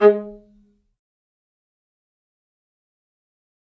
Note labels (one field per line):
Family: string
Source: acoustic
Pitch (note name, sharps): G#3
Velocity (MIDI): 50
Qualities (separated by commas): fast decay, percussive, reverb